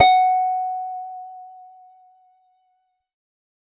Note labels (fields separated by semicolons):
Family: guitar; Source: acoustic; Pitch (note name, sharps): F#5; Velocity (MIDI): 50